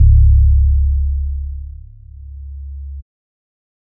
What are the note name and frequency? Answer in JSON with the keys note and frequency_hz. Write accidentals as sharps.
{"note": "C#1", "frequency_hz": 34.65}